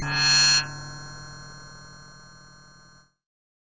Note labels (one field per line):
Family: keyboard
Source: synthesizer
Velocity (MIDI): 50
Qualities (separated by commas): bright, distorted